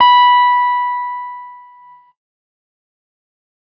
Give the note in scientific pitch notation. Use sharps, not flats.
B5